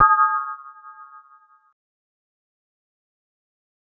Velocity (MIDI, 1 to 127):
75